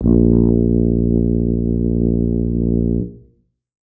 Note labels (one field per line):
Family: brass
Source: acoustic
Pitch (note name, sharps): A#1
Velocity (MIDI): 25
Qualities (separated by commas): dark